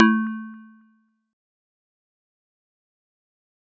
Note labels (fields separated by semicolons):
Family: mallet percussion; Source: acoustic; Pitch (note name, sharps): A3; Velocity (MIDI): 50; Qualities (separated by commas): fast decay, percussive